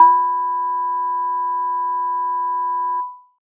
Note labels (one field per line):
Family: keyboard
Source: electronic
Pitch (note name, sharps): B5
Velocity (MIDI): 127